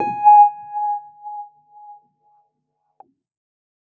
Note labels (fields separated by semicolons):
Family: keyboard; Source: electronic; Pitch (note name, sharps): G#5; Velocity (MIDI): 25